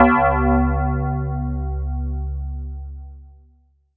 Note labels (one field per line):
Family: mallet percussion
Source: electronic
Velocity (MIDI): 127